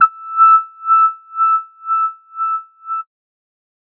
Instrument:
synthesizer bass